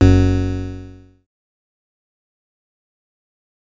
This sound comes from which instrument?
synthesizer bass